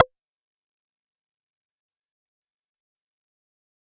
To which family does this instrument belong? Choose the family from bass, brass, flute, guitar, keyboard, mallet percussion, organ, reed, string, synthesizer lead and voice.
bass